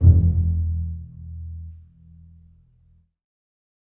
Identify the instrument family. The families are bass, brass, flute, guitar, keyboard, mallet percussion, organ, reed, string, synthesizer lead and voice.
string